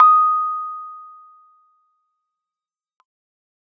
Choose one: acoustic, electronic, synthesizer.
electronic